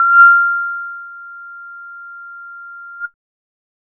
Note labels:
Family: bass; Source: synthesizer; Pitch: F6; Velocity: 75

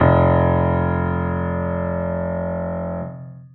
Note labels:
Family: keyboard; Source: acoustic; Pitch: F1; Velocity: 100; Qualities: long release

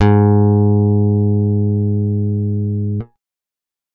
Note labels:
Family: guitar; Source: acoustic; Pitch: G#2; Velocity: 25

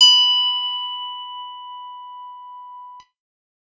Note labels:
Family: guitar; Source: electronic; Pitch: B5; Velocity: 127; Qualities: bright, reverb

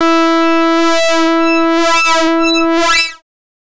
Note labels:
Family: bass; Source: synthesizer; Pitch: E4; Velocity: 127; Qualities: distorted, non-linear envelope

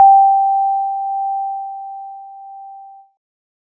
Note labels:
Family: keyboard; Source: electronic; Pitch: G5; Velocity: 50; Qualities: multiphonic

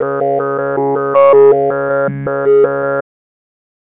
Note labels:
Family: bass; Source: synthesizer; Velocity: 127; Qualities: tempo-synced

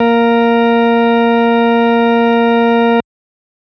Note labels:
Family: organ; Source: electronic; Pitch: A#3; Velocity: 75

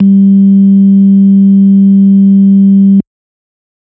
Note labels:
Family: organ; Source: electronic; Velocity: 25

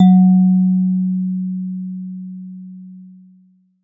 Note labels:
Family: mallet percussion; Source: acoustic; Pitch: F#3; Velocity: 100

